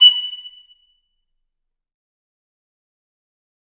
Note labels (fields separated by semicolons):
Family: reed; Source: acoustic; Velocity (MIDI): 127; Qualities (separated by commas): bright, fast decay, percussive, reverb